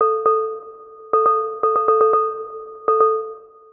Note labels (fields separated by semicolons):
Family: mallet percussion; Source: synthesizer; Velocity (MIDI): 50; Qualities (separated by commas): dark, long release, multiphonic, percussive, tempo-synced